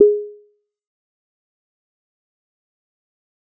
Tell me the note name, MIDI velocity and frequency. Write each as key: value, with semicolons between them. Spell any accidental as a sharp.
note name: G#4; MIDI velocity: 50; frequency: 415.3 Hz